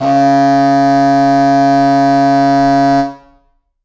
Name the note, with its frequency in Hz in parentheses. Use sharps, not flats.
C#3 (138.6 Hz)